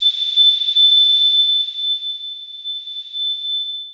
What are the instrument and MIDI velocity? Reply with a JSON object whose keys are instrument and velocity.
{"instrument": "electronic mallet percussion instrument", "velocity": 50}